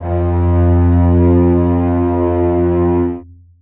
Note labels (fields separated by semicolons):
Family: string; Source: acoustic; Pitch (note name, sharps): F2; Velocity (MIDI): 50; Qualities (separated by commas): long release, reverb